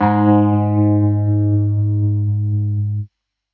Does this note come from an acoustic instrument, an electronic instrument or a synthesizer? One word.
electronic